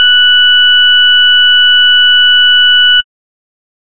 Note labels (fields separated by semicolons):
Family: bass; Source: synthesizer; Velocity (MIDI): 50; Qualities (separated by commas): distorted